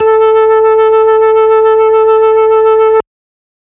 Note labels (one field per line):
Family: organ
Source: electronic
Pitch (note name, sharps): A4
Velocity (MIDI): 127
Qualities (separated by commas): distorted